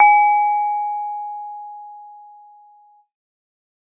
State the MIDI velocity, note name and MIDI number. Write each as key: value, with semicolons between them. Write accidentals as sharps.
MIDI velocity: 100; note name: G#5; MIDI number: 80